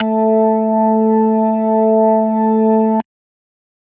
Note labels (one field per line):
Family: organ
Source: electronic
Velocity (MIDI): 50